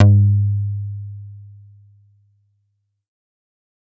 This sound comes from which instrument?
synthesizer bass